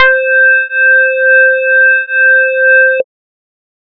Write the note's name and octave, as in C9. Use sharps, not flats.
C5